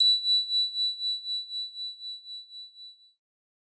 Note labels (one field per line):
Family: keyboard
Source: electronic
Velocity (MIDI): 75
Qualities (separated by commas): bright